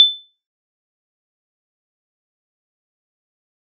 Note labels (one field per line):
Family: mallet percussion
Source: acoustic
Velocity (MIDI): 127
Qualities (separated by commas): bright, fast decay, percussive